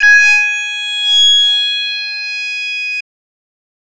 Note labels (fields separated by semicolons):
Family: voice; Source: synthesizer; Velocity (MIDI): 100; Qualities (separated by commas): bright, distorted